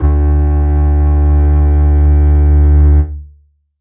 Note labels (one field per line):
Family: string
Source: acoustic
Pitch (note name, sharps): D2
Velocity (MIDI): 75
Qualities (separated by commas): reverb